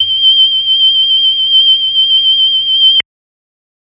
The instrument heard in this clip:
electronic organ